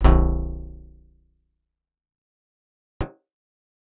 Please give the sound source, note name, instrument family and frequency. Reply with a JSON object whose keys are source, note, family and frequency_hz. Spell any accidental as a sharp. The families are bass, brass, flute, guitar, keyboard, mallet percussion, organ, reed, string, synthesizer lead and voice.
{"source": "acoustic", "note": "A#0", "family": "guitar", "frequency_hz": 29.14}